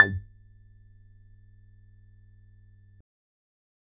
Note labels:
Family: bass; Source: synthesizer; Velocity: 25; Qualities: distorted, percussive

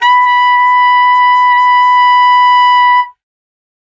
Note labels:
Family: reed; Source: acoustic; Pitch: B5; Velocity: 25; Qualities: bright

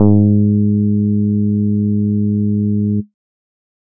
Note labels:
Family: bass; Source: synthesizer; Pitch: G#2; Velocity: 75

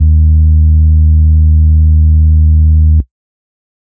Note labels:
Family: organ; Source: electronic; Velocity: 100; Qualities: distorted

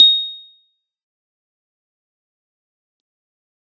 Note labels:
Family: keyboard; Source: electronic; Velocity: 75; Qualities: bright, fast decay, percussive

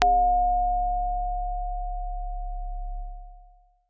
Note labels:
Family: keyboard; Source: acoustic; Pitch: C#1; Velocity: 75

